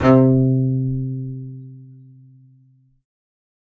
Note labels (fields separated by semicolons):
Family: string; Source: acoustic; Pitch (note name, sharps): C3; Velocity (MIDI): 50; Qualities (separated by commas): reverb